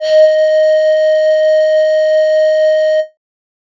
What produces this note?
synthesizer flute